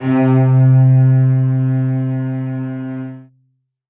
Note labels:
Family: string; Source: acoustic; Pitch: C3; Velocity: 127; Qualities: reverb

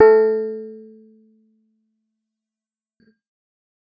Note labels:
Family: keyboard; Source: electronic; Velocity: 25; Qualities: fast decay

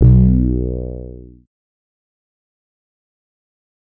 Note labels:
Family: bass; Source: synthesizer; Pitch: B1; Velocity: 25; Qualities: distorted, fast decay

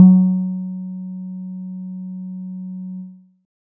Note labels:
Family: guitar; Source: synthesizer; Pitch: F#3; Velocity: 25; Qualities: dark

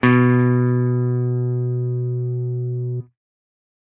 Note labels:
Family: guitar; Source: electronic; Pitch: B2; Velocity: 100; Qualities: distorted

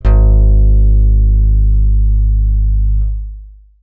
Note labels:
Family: bass; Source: synthesizer; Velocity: 127; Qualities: dark, long release

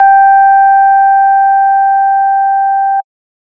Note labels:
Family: organ; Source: electronic; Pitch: G5; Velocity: 127

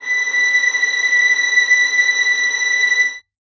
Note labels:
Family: string; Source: acoustic; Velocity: 50; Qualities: reverb

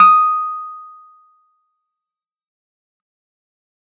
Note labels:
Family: keyboard; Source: electronic; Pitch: D#6; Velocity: 100; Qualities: fast decay

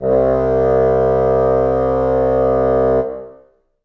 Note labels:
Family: reed; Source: acoustic; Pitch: C2; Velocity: 100; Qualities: reverb

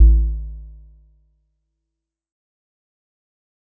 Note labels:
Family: mallet percussion; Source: acoustic; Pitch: A1; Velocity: 50; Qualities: dark, fast decay, percussive

